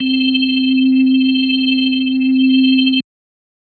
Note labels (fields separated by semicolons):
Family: organ; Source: electronic; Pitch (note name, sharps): C4; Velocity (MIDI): 50